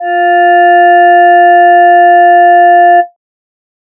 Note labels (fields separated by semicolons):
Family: voice; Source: synthesizer; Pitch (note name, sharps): F4; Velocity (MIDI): 75